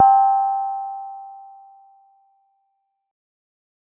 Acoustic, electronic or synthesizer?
acoustic